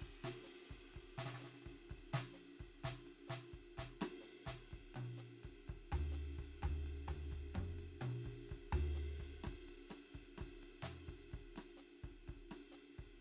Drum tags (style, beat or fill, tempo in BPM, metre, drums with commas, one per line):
bossa nova
beat
127 BPM
4/4
ride, hi-hat pedal, snare, cross-stick, high tom, mid tom, floor tom, kick